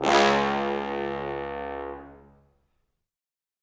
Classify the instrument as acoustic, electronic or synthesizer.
acoustic